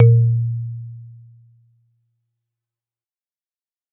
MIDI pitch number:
46